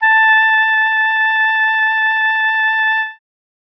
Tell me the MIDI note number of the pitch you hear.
81